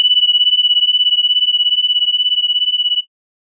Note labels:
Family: organ; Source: electronic; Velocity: 75; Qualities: bright

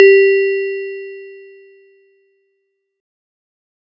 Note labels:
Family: mallet percussion; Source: acoustic; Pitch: G4; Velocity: 50

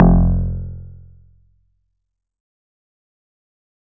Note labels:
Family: guitar; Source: acoustic; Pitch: F1; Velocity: 75; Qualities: distorted, fast decay

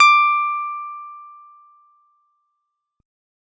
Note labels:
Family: guitar; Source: electronic; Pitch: D6; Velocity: 75

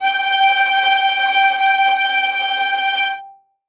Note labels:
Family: string; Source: acoustic; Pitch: G5; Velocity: 100; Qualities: bright, non-linear envelope, reverb

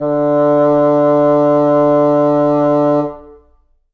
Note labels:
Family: reed; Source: acoustic; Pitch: D3; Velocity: 75; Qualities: reverb

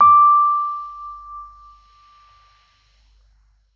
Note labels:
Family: keyboard; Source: electronic; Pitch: D6; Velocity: 50

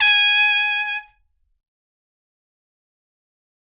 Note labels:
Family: brass; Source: acoustic; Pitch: G#5; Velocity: 75; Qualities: bright, fast decay

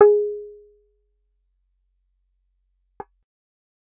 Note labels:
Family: bass; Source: synthesizer; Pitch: G#4; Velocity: 75; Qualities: percussive

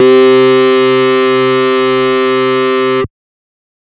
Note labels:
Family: bass; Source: synthesizer; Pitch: C3; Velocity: 127; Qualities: bright, distorted, multiphonic

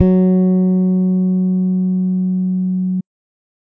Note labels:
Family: bass; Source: electronic; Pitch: F#3; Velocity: 50

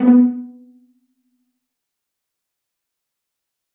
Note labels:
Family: string; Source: acoustic; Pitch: B3; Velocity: 127; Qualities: dark, fast decay, percussive, reverb

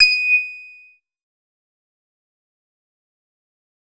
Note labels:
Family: bass; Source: synthesizer; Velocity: 50; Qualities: distorted, fast decay

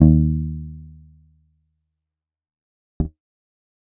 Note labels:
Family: bass; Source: synthesizer; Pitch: D#2; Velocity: 50; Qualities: dark, fast decay

